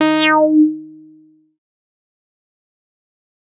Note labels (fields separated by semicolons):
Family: bass; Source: synthesizer; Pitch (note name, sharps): D#4; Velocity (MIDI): 127; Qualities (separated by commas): bright, distorted, fast decay